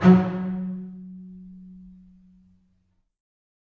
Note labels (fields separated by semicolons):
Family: string; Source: acoustic; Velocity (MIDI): 100; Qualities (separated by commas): reverb